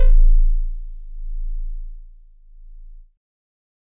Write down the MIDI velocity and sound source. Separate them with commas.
75, electronic